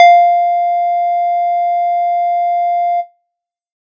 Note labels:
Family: bass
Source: synthesizer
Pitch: F5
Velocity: 25

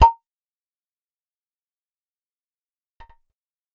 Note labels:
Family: bass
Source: synthesizer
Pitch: A#5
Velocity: 75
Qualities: fast decay, percussive

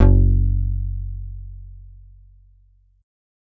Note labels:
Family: bass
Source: synthesizer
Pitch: F#1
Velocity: 127

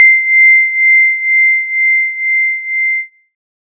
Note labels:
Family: synthesizer lead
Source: synthesizer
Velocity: 50

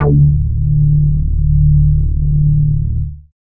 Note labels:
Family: bass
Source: synthesizer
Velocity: 50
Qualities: distorted

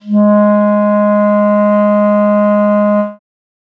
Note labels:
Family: reed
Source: acoustic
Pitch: G#3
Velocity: 50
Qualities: dark

